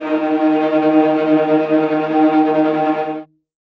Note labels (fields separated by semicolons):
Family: string; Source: acoustic; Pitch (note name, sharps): D#3; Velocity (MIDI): 75; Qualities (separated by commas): non-linear envelope, reverb